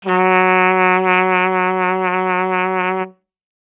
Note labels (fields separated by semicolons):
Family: brass; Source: acoustic; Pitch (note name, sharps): F#3; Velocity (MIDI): 50